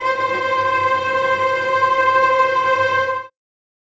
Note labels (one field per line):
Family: string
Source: acoustic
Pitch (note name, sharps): C5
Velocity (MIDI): 50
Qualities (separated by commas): bright, non-linear envelope, reverb